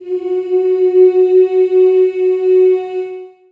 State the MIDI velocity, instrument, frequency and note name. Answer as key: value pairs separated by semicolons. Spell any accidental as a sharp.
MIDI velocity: 50; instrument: acoustic voice; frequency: 370 Hz; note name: F#4